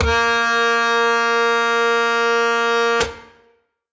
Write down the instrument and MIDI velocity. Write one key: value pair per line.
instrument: acoustic reed instrument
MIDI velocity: 127